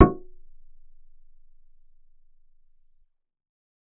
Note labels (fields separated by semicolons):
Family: bass; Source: synthesizer; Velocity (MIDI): 127; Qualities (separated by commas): percussive, reverb